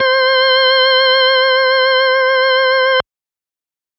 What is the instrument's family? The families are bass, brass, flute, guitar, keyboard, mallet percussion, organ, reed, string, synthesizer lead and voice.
organ